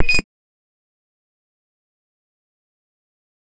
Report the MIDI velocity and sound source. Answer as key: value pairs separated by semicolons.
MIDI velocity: 25; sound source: synthesizer